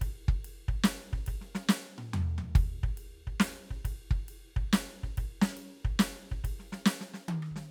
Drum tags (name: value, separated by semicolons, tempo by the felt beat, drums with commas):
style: rock; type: beat; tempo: 46.7 dotted-quarter beats per minute (140 eighth notes per minute); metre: 6/8; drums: ride, hi-hat pedal, snare, cross-stick, high tom, mid tom, floor tom, kick